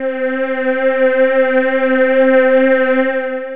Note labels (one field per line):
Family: voice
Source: synthesizer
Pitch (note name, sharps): C4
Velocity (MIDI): 127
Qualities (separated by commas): distorted, long release